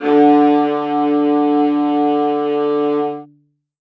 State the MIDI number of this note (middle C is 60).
50